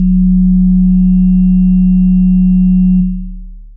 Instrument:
synthesizer lead